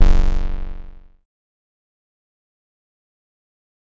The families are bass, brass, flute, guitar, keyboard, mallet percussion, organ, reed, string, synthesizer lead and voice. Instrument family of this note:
bass